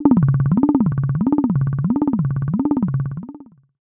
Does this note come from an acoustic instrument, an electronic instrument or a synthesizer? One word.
synthesizer